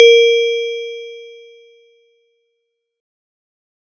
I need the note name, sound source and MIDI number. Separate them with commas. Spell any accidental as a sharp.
A#4, acoustic, 70